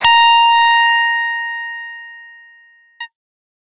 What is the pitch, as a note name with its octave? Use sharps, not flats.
A#5